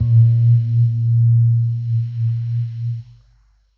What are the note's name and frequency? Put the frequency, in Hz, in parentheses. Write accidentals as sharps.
A#2 (116.5 Hz)